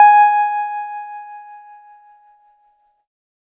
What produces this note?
electronic keyboard